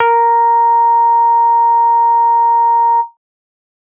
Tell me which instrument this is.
synthesizer bass